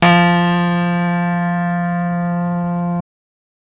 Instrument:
electronic keyboard